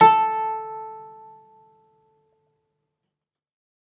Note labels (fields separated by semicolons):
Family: guitar; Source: acoustic; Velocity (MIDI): 50; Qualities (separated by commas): reverb